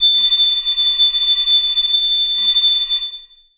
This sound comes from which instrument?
acoustic reed instrument